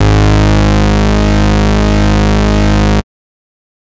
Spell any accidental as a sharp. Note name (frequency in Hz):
G#1 (51.91 Hz)